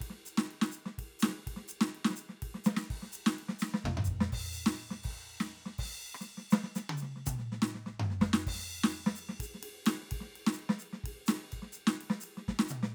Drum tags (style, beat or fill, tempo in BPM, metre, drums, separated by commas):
Latin, beat, 125 BPM, 3/4, crash, ride, ride bell, closed hi-hat, open hi-hat, hi-hat pedal, snare, cross-stick, high tom, mid tom, floor tom, kick